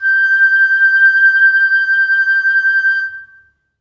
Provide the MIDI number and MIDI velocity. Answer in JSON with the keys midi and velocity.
{"midi": 91, "velocity": 25}